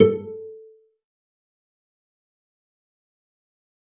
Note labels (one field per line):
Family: string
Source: acoustic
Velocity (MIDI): 50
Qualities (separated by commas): fast decay, percussive, reverb